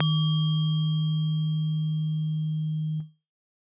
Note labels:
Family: keyboard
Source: acoustic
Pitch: D#3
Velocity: 25

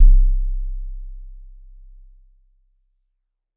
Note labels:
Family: mallet percussion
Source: acoustic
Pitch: C1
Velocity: 50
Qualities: dark

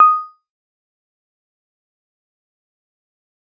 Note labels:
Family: mallet percussion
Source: electronic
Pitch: D#6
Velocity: 100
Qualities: fast decay, percussive

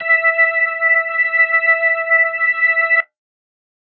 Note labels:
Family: organ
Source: electronic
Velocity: 50

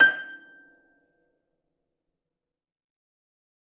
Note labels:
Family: string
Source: acoustic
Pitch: G6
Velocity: 75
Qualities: fast decay, percussive, reverb

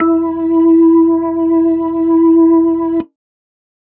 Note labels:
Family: organ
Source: electronic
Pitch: E4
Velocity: 75

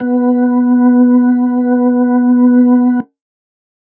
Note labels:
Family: organ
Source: electronic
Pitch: B3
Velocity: 50

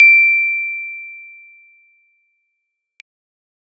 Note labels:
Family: keyboard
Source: electronic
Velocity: 25

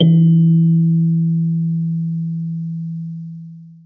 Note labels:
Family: mallet percussion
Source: acoustic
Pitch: E3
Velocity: 75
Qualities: dark, long release, reverb

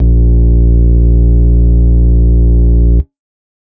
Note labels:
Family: organ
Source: electronic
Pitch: A#1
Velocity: 50

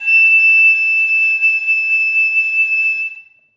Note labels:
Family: flute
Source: acoustic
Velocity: 50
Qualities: bright, reverb

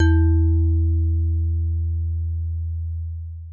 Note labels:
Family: mallet percussion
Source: acoustic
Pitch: E2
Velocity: 127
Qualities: long release

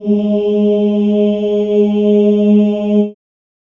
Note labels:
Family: voice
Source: acoustic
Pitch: G#3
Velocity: 25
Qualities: dark, reverb

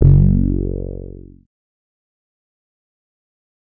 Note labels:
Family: bass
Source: synthesizer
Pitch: F#1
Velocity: 75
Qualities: distorted, fast decay

